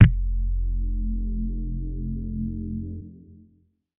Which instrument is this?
electronic guitar